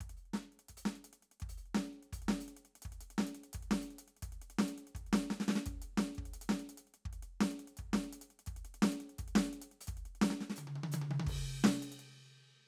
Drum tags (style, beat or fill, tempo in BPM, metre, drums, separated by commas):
breakbeat, beat, 170 BPM, 4/4, crash, closed hi-hat, hi-hat pedal, snare, high tom, kick